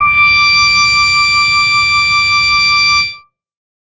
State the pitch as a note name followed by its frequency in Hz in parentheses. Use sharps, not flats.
D6 (1175 Hz)